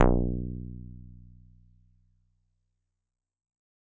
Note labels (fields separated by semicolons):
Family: mallet percussion; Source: acoustic; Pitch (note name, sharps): B0; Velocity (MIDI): 100